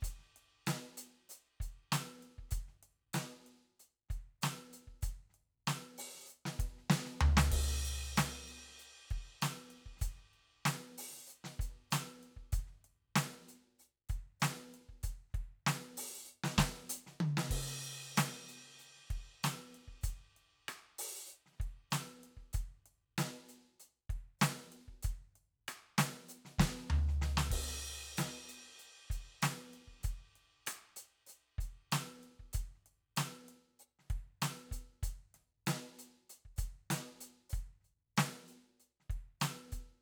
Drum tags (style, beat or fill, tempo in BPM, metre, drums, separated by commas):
soul, beat, 96 BPM, 4/4, crash, closed hi-hat, open hi-hat, hi-hat pedal, snare, cross-stick, high tom, floor tom, kick